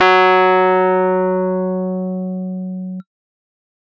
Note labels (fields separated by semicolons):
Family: keyboard; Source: electronic; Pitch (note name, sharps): F#3; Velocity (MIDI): 127; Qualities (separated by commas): distorted